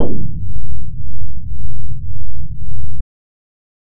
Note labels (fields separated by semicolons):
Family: bass; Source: synthesizer; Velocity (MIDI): 25